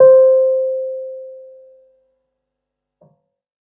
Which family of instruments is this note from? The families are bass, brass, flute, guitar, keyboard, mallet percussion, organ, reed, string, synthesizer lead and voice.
keyboard